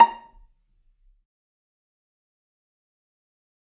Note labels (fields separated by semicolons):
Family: string; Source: acoustic; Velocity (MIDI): 127; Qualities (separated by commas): fast decay, percussive, reverb